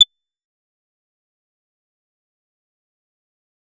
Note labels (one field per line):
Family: bass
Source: synthesizer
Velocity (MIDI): 127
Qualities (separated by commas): fast decay, percussive